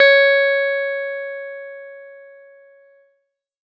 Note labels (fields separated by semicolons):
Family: keyboard; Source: electronic; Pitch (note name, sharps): C#5; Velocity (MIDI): 100